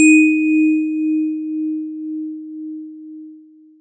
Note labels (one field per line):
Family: mallet percussion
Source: acoustic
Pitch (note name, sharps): D#4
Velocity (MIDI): 75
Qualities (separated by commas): long release